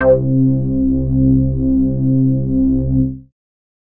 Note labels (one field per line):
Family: bass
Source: synthesizer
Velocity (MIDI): 25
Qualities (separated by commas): distorted